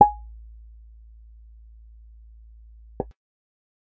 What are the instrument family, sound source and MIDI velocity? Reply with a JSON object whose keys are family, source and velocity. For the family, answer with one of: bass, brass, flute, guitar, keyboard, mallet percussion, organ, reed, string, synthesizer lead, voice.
{"family": "bass", "source": "synthesizer", "velocity": 50}